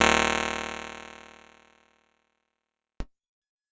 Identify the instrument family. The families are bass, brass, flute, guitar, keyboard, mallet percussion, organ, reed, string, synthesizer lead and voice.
keyboard